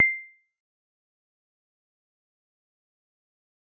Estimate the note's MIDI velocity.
50